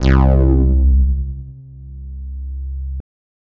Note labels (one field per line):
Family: bass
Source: synthesizer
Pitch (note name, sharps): C2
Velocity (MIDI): 100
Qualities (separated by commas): distorted